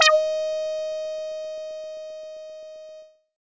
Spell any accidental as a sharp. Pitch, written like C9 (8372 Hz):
D#5 (622.3 Hz)